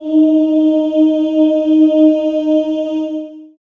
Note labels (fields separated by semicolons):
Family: voice; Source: acoustic; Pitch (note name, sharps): D#4; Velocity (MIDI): 100; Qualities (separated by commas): long release, reverb